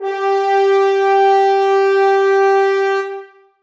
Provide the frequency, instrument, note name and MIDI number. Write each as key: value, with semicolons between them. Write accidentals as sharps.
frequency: 392 Hz; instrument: acoustic brass instrument; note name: G4; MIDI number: 67